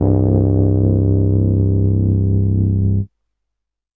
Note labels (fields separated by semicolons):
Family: keyboard; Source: electronic; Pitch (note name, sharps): C1; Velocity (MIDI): 100; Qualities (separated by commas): distorted